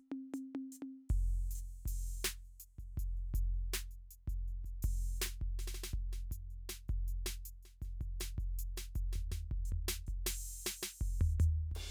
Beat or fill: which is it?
beat